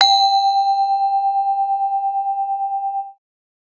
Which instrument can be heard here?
acoustic mallet percussion instrument